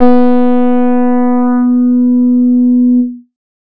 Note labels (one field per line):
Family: bass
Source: synthesizer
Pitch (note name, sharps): B3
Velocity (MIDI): 25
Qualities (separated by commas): distorted